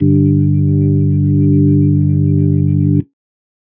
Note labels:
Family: organ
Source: electronic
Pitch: G1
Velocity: 25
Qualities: dark

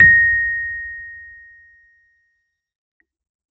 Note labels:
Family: keyboard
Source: electronic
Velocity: 100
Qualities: fast decay

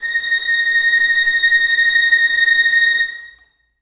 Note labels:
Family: string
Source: acoustic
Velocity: 75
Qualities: bright, non-linear envelope, reverb

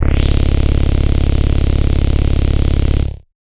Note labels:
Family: bass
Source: synthesizer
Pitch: C#0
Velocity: 75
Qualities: bright, distorted

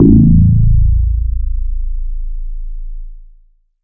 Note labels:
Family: bass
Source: synthesizer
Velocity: 75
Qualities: distorted, long release

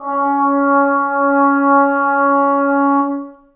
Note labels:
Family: brass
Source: acoustic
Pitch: C#4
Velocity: 25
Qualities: reverb

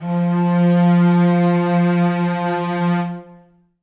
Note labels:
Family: string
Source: acoustic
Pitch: F3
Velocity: 75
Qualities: reverb

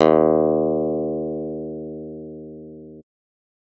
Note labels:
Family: guitar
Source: electronic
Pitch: D#2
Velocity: 100

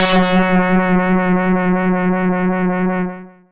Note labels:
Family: bass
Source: synthesizer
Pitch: F#3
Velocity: 100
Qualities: bright, distorted, tempo-synced

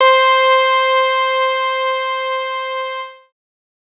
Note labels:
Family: bass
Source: synthesizer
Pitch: C5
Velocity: 25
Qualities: bright, distorted

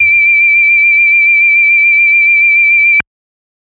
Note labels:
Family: organ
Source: electronic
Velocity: 127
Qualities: multiphonic

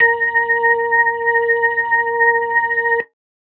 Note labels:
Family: organ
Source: electronic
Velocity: 50

